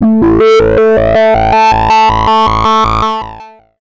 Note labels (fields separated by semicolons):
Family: bass; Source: synthesizer; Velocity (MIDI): 75; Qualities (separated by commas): distorted, long release, multiphonic, tempo-synced